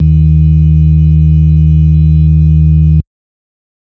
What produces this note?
electronic organ